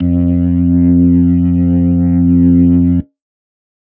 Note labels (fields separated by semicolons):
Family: organ; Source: electronic; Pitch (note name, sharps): F2; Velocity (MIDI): 25; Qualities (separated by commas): distorted